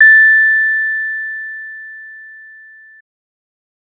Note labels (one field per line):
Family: bass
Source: synthesizer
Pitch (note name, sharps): A6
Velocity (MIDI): 75